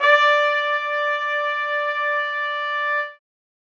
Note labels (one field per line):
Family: brass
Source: acoustic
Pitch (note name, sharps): D5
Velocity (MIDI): 75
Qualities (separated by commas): reverb